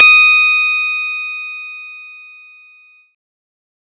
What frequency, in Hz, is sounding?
1245 Hz